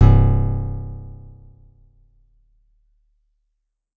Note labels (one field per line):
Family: guitar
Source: acoustic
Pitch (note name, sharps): C1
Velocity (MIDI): 50